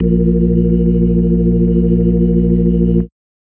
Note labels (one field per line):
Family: organ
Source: electronic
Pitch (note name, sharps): A#1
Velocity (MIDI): 50